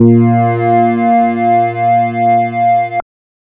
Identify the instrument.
synthesizer bass